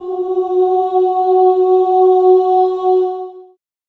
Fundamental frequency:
370 Hz